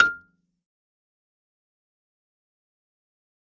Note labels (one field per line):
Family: mallet percussion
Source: acoustic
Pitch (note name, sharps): F6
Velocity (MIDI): 100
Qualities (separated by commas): fast decay, percussive, reverb